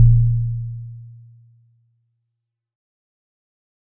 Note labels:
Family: mallet percussion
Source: acoustic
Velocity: 50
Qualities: fast decay

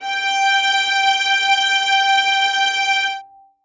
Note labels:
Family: string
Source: acoustic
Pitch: G5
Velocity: 100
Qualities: reverb

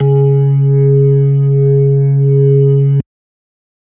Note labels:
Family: organ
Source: electronic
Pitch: C#3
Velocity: 100

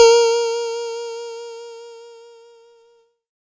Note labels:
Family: keyboard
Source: electronic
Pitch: A#4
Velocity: 50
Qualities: bright

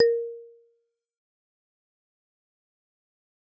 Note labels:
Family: mallet percussion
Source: acoustic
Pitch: A#4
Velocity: 100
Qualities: fast decay, percussive

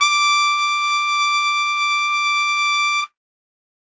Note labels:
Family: brass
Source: acoustic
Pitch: D6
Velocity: 100

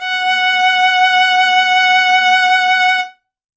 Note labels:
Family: string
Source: acoustic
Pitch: F#5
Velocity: 100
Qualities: bright, reverb

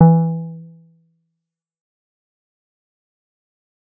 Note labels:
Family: bass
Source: synthesizer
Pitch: E3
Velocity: 75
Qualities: dark, fast decay, percussive

